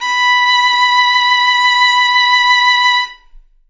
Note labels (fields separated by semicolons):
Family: string; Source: acoustic; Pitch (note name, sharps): B5; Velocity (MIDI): 25; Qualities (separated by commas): bright, long release